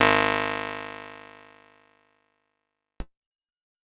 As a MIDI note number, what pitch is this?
32